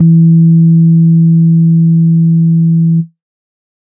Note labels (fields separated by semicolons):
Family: organ; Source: electronic; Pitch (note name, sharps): E3; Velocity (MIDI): 75; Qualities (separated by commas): dark